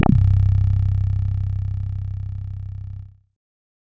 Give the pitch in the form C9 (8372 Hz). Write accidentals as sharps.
C1 (32.7 Hz)